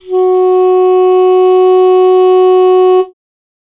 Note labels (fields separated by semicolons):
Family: reed; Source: acoustic; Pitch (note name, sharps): F#4; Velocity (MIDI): 25